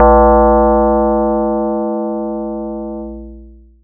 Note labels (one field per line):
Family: mallet percussion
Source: acoustic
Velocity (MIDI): 127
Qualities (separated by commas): distorted, long release